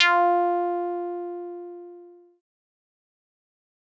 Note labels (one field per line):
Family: synthesizer lead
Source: synthesizer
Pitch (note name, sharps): F4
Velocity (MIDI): 100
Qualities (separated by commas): distorted, fast decay